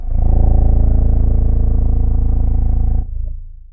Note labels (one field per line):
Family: reed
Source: acoustic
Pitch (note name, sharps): A0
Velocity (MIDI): 25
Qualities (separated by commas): long release, reverb